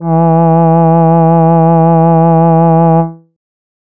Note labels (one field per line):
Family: voice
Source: synthesizer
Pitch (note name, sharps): E3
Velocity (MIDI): 75